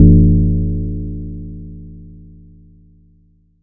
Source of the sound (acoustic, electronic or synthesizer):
acoustic